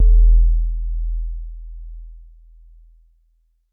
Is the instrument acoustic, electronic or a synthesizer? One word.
electronic